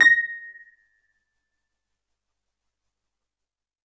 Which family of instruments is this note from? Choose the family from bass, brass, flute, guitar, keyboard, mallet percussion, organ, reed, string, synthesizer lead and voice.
keyboard